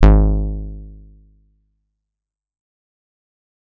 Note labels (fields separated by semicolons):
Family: guitar; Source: electronic; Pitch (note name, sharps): G#1; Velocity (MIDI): 50; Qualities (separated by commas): fast decay